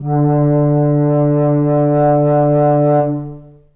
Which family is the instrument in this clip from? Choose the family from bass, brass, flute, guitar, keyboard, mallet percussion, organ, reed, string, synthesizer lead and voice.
flute